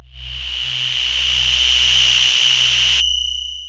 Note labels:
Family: voice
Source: synthesizer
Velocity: 127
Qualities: distorted, long release

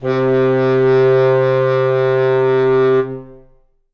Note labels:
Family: reed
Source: acoustic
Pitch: C3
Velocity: 75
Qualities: long release, reverb

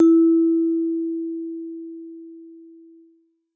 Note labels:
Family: mallet percussion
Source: acoustic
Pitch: E4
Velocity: 127

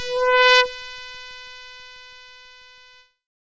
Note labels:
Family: keyboard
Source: synthesizer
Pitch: B4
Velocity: 25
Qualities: bright, distorted

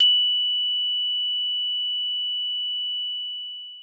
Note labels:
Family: mallet percussion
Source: acoustic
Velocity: 75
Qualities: bright, long release

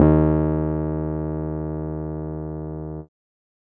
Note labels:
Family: keyboard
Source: electronic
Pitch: D#2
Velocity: 75

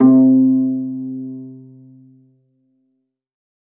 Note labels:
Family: string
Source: acoustic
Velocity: 100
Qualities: dark, reverb

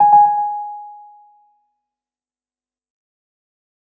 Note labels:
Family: keyboard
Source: electronic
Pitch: G#5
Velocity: 75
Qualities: fast decay, tempo-synced

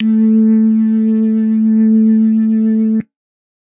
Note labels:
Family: organ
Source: electronic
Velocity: 100

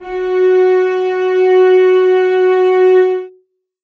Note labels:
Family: string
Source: acoustic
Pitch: F#4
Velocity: 50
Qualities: reverb

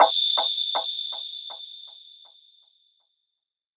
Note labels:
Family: synthesizer lead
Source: synthesizer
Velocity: 75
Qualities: bright, non-linear envelope, reverb

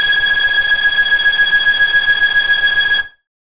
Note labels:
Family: bass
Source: synthesizer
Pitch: G#6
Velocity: 100

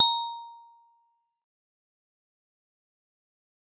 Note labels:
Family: mallet percussion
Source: acoustic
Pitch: A#5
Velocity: 75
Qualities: fast decay, percussive

